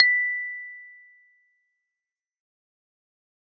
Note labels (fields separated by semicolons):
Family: keyboard; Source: electronic; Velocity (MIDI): 25; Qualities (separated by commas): fast decay